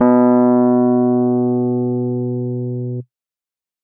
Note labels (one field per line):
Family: keyboard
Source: electronic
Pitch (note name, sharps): B2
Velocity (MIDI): 100